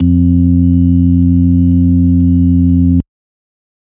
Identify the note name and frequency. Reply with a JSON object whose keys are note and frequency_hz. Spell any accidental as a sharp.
{"note": "F2", "frequency_hz": 87.31}